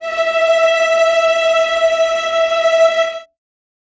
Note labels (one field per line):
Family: string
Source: acoustic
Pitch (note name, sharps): E5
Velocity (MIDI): 75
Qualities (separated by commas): bright, non-linear envelope, reverb